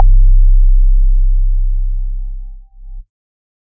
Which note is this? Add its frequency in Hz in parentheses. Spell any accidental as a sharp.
C1 (32.7 Hz)